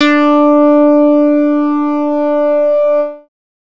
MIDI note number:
62